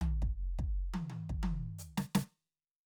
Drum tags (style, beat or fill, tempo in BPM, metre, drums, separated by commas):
New Orleans funk, fill, 84 BPM, 4/4, hi-hat pedal, snare, high tom, floor tom, kick